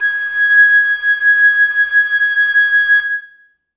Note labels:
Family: flute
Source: acoustic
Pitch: G#6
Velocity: 127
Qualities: reverb

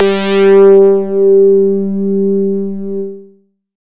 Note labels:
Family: bass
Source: synthesizer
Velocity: 75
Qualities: bright, distorted

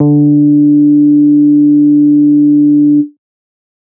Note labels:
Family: bass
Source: synthesizer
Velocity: 75

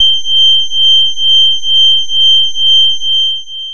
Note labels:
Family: bass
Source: synthesizer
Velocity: 75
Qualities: long release

